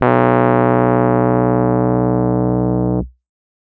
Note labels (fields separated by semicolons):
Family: keyboard; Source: electronic; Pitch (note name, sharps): B1; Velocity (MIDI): 75; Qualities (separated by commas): distorted